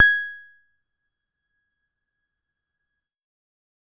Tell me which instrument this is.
electronic keyboard